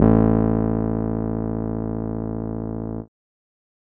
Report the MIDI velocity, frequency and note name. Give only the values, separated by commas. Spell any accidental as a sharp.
100, 55 Hz, A1